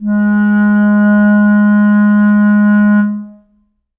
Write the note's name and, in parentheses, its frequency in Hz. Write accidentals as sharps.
G#3 (207.7 Hz)